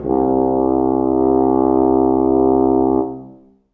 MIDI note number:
36